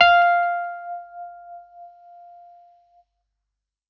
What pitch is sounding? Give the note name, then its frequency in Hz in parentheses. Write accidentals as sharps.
F5 (698.5 Hz)